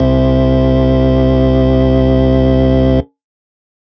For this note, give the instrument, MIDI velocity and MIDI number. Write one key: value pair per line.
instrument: electronic organ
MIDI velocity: 127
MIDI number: 36